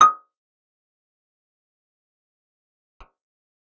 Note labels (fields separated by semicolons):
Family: guitar; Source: acoustic; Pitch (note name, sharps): D#6; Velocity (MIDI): 127; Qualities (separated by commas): fast decay, percussive, reverb